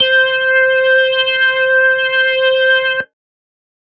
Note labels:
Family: organ; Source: electronic; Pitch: C5; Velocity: 127

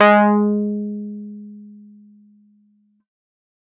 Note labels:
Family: keyboard; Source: electronic; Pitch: G#3; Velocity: 75

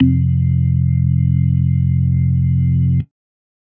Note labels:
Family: organ; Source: electronic; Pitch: F1; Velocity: 100; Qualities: dark

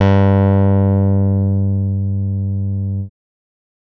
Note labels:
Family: bass; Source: synthesizer; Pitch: G2; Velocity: 100; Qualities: distorted

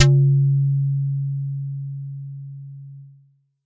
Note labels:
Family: bass; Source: synthesizer; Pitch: C#3; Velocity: 50; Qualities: distorted

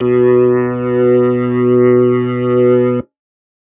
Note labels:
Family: organ; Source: electronic; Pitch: B2; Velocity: 100; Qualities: distorted

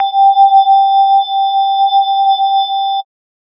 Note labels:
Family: mallet percussion; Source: synthesizer; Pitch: G5; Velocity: 25; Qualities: multiphonic, non-linear envelope

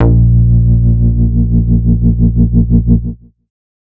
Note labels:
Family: bass; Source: synthesizer; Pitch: A#1; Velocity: 75; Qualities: distorted

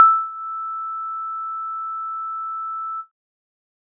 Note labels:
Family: keyboard; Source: electronic; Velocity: 25

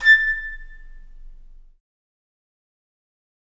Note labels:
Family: flute; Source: acoustic; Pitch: A6; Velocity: 50; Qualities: fast decay, reverb

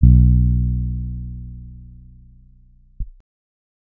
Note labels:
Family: keyboard; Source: electronic; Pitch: B1; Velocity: 25; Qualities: dark

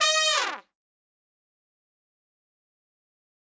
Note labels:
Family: brass; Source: acoustic; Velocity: 127; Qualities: bright, fast decay, reverb

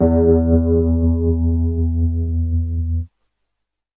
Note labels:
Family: keyboard; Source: electronic; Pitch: E2; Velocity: 75

